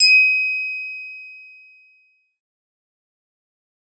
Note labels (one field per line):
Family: synthesizer lead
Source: synthesizer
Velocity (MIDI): 75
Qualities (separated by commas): bright, distorted, fast decay